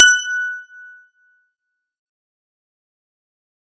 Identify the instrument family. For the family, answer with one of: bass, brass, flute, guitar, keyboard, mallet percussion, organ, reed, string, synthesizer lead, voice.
guitar